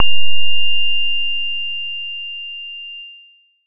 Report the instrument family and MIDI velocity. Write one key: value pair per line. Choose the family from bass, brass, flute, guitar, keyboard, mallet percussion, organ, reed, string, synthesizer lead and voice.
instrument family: bass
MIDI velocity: 127